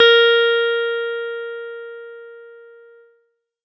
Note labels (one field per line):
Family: keyboard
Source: electronic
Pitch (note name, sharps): A#4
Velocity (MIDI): 100